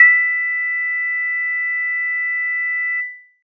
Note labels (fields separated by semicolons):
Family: keyboard; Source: electronic; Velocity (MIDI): 75